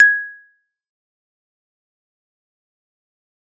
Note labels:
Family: keyboard; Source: electronic; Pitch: G#6; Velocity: 50; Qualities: fast decay, percussive

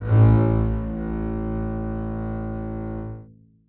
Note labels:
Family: string; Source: acoustic; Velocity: 127; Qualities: reverb

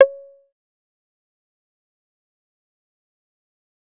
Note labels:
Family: bass; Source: synthesizer; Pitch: C#5; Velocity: 100; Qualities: fast decay, percussive

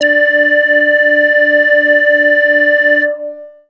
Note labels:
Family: bass; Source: synthesizer; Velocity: 100; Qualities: distorted, long release, multiphonic

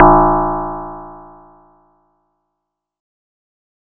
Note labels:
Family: mallet percussion; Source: acoustic; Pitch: A0; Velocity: 127; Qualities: bright

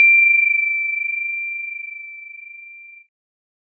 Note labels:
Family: keyboard; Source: electronic; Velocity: 75; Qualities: multiphonic

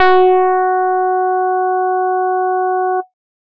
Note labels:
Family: bass; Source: synthesizer; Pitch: F#4; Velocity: 100

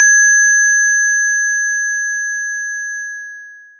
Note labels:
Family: mallet percussion; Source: acoustic; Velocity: 50; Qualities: bright, distorted, long release

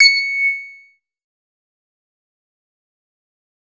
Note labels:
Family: bass; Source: synthesizer; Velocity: 50; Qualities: distorted, fast decay

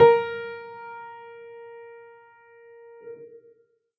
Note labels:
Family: keyboard; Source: acoustic; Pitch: A#4; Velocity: 75; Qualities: reverb

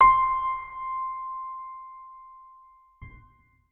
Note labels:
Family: organ; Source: electronic; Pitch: C6; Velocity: 75; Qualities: reverb

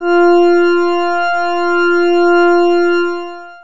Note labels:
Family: organ; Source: electronic; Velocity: 50; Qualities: distorted, long release

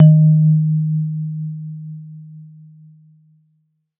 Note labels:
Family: mallet percussion; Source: acoustic; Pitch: D#3; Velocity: 75

